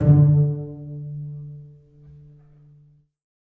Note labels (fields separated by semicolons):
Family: string; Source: acoustic; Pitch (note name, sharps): D3; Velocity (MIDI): 100; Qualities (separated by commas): dark, reverb